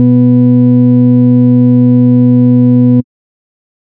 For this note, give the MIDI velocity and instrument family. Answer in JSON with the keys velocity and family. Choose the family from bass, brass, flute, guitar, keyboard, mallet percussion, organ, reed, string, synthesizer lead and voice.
{"velocity": 50, "family": "bass"}